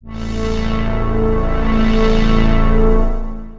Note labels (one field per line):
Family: synthesizer lead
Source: synthesizer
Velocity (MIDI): 100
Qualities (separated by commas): bright, long release, non-linear envelope